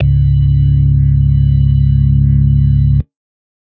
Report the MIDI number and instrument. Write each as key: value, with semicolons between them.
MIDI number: 25; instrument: electronic organ